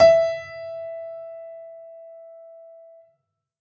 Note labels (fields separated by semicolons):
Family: keyboard; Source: acoustic; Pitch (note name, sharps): E5; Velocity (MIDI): 127; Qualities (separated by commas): reverb